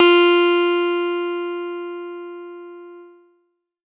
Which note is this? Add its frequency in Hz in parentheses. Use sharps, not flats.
F4 (349.2 Hz)